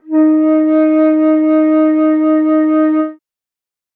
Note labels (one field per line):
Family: flute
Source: acoustic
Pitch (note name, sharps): D#4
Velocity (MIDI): 75